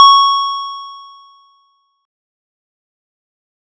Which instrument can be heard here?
electronic keyboard